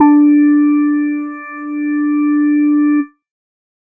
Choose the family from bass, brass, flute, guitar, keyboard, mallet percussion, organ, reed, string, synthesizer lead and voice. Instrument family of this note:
organ